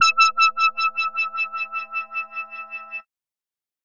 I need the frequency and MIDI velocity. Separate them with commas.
1319 Hz, 100